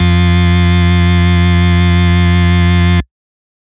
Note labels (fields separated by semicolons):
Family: organ; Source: electronic; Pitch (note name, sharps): F2; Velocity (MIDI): 100; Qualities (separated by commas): distorted